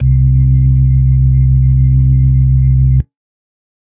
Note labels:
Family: organ; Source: electronic; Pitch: C2; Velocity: 75; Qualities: dark

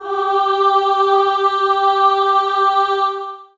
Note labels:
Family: voice; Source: acoustic; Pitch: G4; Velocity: 100; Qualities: long release, reverb

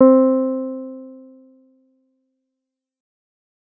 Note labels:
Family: bass; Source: synthesizer; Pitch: C4; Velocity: 100; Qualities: dark, fast decay

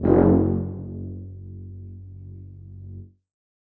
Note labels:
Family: brass; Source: acoustic; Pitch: F#1; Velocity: 75; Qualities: bright, reverb

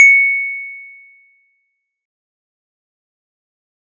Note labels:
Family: mallet percussion; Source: acoustic; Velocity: 50; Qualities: fast decay

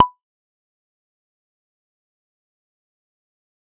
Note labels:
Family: bass; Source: synthesizer; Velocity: 127; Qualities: fast decay, percussive

